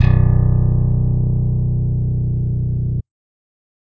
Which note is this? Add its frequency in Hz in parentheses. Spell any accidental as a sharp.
B0 (30.87 Hz)